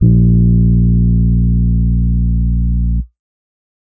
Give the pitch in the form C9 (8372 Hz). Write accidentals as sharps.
A#1 (58.27 Hz)